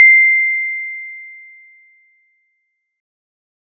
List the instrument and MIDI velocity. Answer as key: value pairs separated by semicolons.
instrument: acoustic mallet percussion instrument; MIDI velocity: 50